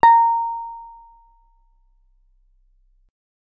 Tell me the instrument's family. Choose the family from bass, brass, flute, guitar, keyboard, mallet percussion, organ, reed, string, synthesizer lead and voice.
guitar